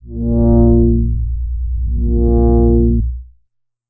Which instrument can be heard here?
synthesizer bass